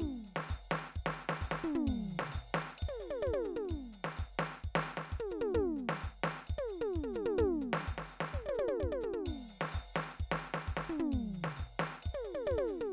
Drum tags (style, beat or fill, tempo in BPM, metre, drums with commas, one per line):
Dominican merengue
beat
130 BPM
4/4
crash, ride, ride bell, hi-hat pedal, snare, high tom, mid tom, floor tom, kick